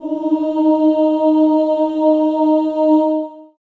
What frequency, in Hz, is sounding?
311.1 Hz